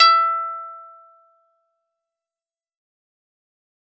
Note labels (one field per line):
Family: guitar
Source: acoustic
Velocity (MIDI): 127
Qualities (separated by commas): fast decay